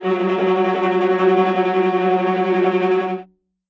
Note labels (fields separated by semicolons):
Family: string; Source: acoustic; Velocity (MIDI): 100; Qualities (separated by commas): non-linear envelope, reverb